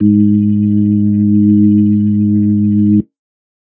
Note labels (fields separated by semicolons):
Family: organ; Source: electronic; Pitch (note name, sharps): G#2; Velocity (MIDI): 127; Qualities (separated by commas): dark